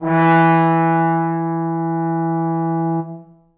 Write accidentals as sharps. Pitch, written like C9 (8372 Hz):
E3 (164.8 Hz)